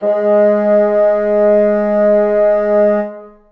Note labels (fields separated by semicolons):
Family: reed; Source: acoustic; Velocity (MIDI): 75; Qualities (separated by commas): reverb